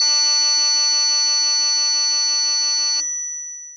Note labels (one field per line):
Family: mallet percussion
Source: electronic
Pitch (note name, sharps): F#6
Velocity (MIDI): 100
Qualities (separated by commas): long release